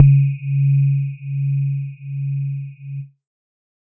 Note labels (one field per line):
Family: synthesizer lead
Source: synthesizer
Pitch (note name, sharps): C#3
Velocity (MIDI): 75